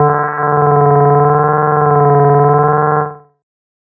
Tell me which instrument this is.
synthesizer bass